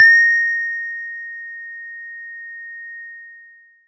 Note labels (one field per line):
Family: mallet percussion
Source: acoustic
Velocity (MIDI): 75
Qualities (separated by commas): long release